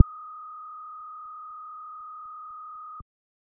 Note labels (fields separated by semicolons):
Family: bass; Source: synthesizer; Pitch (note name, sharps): D#6; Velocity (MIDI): 75